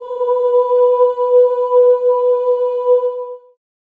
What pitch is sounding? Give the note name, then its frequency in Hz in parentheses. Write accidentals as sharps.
B4 (493.9 Hz)